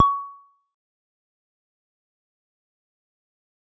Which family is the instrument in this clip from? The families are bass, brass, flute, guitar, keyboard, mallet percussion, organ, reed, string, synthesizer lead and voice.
bass